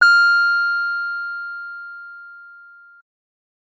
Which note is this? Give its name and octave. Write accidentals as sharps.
F6